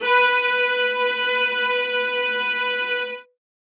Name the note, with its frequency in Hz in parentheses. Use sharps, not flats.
B4 (493.9 Hz)